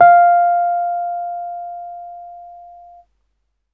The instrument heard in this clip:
electronic keyboard